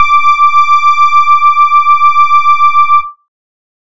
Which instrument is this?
synthesizer bass